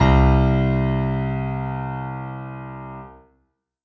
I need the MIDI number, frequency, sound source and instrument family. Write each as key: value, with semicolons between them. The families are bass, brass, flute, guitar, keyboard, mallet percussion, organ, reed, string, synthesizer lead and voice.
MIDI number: 36; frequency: 65.41 Hz; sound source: acoustic; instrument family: keyboard